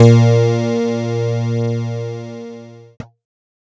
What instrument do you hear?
electronic keyboard